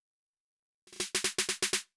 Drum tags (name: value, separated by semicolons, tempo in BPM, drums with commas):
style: gospel; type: fill; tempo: 120 BPM; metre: 4/4; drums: snare